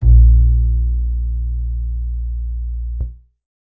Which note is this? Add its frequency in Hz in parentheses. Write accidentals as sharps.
A#1 (58.27 Hz)